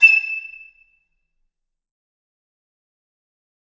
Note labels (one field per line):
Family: reed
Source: acoustic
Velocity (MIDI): 50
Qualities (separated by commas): bright, fast decay, percussive, reverb